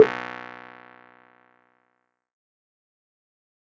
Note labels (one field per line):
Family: keyboard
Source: electronic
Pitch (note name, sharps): B1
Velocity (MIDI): 75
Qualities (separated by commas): fast decay, percussive